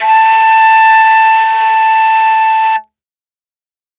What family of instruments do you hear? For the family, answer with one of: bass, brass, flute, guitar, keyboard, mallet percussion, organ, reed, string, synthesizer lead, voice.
flute